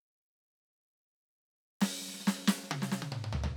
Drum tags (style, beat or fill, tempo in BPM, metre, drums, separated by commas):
hip-hop, fill, 67 BPM, 4/4, ride, open hi-hat, snare, high tom, mid tom, floor tom